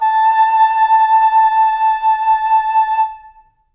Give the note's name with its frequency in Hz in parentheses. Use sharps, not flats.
A5 (880 Hz)